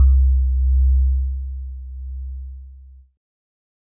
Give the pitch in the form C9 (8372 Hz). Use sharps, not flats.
C2 (65.41 Hz)